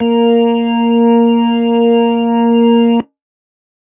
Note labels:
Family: organ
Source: electronic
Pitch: A#3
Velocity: 100

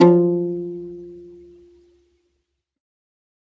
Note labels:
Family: string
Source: acoustic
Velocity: 75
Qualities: fast decay, reverb

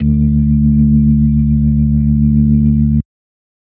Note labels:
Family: organ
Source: electronic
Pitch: D2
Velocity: 100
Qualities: dark

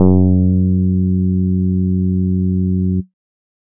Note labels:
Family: bass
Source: synthesizer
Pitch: F#2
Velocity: 100

